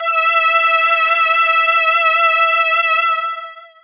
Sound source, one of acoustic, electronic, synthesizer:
synthesizer